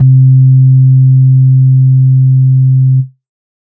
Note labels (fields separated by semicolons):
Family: organ; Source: electronic; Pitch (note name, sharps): C3; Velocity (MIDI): 25; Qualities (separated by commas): dark